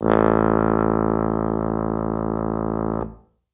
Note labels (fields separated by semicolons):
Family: brass; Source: acoustic; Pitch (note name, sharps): A1; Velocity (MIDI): 75